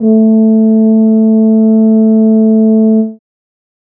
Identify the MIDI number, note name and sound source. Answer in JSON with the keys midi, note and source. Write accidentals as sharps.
{"midi": 57, "note": "A3", "source": "acoustic"}